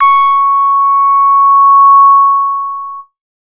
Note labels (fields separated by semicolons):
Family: bass; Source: synthesizer; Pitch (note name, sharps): C#6; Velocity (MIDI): 25; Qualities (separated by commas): distorted